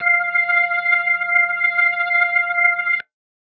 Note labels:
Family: organ; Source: electronic; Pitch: F5; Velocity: 25

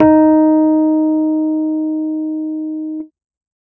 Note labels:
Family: keyboard; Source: electronic; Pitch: D#4; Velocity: 100

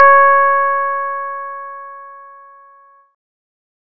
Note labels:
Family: bass; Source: synthesizer; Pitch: C#5; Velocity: 100

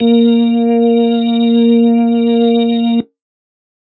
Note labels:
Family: organ; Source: electronic; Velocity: 127; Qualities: dark

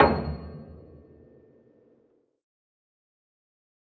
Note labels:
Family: keyboard; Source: acoustic; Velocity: 25; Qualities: fast decay, percussive, reverb

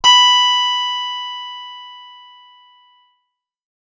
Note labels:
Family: guitar; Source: acoustic; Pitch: B5; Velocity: 100; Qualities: bright, distorted

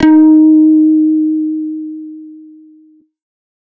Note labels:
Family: bass; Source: synthesizer; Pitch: D#4; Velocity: 100; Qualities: distorted

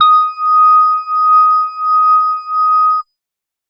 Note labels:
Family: organ; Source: electronic; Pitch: D#6; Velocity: 100; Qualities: distorted

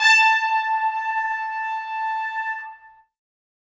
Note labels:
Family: brass; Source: acoustic; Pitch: A5; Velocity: 25; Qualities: bright, reverb

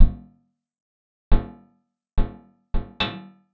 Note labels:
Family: guitar; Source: acoustic; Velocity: 75; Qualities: percussive, reverb

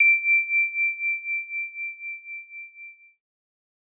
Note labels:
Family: keyboard; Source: electronic; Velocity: 127; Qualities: bright

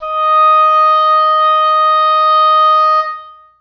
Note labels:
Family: reed; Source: acoustic; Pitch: D#5; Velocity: 127; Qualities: long release, reverb

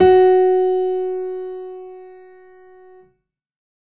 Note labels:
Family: keyboard; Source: acoustic; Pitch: F#4; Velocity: 100; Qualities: reverb

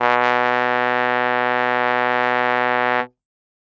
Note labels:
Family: brass; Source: acoustic; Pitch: B2; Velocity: 100

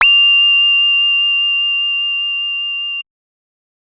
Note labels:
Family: bass; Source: synthesizer; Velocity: 25; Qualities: bright, distorted

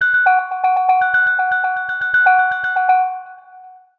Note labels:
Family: mallet percussion; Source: synthesizer; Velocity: 25; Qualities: long release, multiphonic, percussive, tempo-synced

